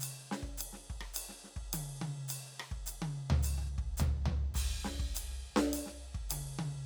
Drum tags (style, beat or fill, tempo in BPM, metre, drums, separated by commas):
Afro-Cuban, beat, 105 BPM, 4/4, crash, ride, hi-hat pedal, snare, cross-stick, high tom, floor tom, kick